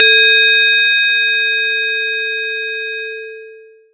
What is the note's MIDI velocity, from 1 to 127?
75